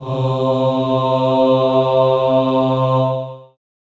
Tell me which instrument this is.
acoustic voice